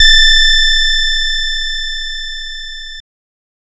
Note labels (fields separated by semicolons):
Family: guitar; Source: synthesizer; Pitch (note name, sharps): A6; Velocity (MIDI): 25; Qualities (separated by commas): bright, distorted